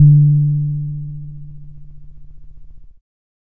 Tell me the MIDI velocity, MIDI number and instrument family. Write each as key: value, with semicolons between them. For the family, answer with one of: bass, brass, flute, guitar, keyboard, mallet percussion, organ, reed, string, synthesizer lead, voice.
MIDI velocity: 127; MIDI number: 50; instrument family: keyboard